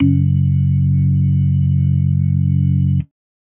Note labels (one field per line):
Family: organ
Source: electronic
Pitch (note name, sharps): F#1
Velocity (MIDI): 75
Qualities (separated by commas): dark